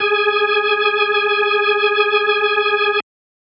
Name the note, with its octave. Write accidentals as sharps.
G#4